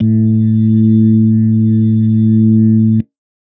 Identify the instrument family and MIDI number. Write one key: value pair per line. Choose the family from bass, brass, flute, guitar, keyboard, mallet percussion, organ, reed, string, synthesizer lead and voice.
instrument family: organ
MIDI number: 45